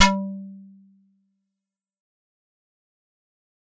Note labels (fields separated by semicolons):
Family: keyboard; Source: acoustic; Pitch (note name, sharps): G3; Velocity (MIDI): 127; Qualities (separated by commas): fast decay, percussive